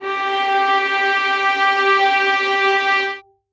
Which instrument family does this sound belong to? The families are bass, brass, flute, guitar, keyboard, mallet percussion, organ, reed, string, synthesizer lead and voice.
string